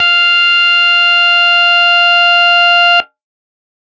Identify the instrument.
electronic organ